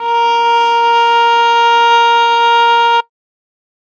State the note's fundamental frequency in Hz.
466.2 Hz